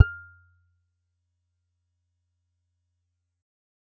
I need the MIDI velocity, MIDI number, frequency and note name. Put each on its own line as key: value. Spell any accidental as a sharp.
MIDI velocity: 25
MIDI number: 89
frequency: 1397 Hz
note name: F6